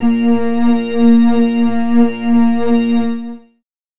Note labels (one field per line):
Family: organ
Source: electronic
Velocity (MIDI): 25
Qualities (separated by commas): reverb